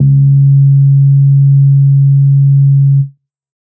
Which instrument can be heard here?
synthesizer bass